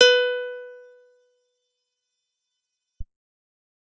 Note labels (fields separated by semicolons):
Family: guitar; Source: acoustic; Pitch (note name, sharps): B4; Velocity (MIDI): 100